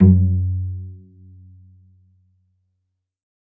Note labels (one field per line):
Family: string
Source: acoustic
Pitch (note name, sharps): F#2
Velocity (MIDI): 75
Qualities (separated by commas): dark, reverb